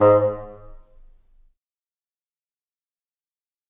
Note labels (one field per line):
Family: reed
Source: acoustic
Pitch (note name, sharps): G#2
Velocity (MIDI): 100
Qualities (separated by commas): fast decay, percussive, reverb